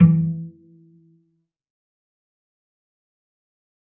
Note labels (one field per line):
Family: string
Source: acoustic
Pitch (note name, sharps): E3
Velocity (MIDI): 50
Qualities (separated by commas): dark, fast decay, percussive, reverb